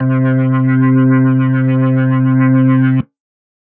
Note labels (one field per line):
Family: organ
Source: electronic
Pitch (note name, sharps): C3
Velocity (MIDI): 25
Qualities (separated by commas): distorted